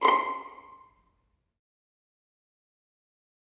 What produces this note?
acoustic string instrument